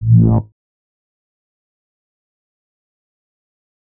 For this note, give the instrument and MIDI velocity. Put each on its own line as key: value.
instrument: synthesizer bass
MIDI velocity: 25